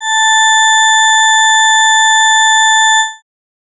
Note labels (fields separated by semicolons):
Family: organ; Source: electronic; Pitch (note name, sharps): A5; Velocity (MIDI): 25